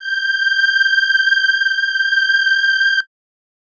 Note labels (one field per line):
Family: reed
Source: acoustic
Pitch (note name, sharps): G6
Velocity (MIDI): 100